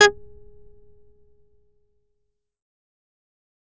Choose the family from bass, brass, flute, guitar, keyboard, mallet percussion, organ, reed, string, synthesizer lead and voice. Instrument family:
bass